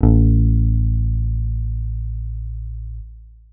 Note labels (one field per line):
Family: guitar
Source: electronic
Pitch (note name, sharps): A1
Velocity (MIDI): 25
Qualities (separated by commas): long release